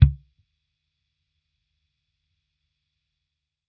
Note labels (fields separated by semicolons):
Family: bass; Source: electronic; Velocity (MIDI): 25; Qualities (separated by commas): percussive